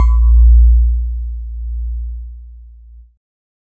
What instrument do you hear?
electronic keyboard